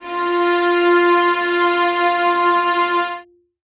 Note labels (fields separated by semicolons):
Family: string; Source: acoustic; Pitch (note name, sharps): F4; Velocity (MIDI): 25; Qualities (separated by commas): reverb